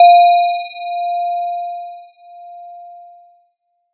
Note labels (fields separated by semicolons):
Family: mallet percussion; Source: electronic; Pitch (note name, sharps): F5; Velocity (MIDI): 50; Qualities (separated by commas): multiphonic